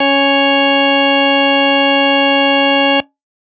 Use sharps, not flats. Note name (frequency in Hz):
C#4 (277.2 Hz)